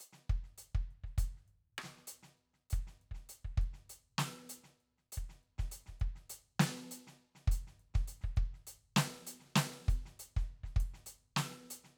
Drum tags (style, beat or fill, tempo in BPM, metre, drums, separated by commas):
hip-hop, beat, 100 BPM, 4/4, closed hi-hat, snare, cross-stick, kick